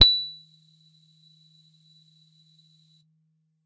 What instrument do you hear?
electronic guitar